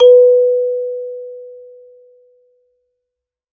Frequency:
493.9 Hz